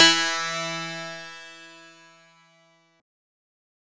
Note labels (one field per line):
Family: synthesizer lead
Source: synthesizer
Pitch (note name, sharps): E3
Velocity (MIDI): 75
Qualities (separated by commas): bright, distorted